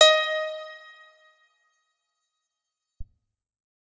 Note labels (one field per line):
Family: guitar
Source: electronic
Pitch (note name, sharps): D#5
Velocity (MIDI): 127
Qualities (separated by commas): bright, reverb